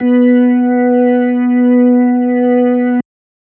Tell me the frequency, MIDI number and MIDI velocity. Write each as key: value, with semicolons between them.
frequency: 246.9 Hz; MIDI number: 59; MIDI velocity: 100